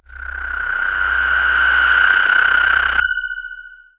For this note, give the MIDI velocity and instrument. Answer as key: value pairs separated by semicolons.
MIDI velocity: 25; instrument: synthesizer voice